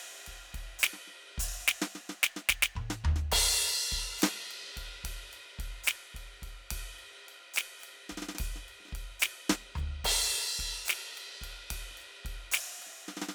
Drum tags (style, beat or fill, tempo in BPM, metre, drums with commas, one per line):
blues shuffle
beat
72 BPM
4/4
crash, ride, hi-hat pedal, snare, mid tom, floor tom, kick